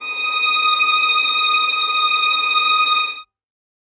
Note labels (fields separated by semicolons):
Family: string; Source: acoustic; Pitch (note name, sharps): D#6; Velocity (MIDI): 100; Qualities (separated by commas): reverb